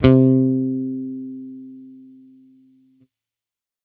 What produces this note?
electronic bass